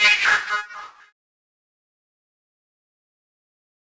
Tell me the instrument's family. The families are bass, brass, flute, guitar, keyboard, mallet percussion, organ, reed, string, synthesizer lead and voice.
keyboard